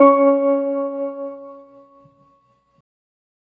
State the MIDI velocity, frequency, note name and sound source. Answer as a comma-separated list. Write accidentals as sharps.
25, 277.2 Hz, C#4, electronic